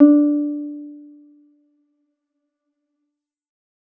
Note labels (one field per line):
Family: keyboard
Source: electronic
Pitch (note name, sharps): D4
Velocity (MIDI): 75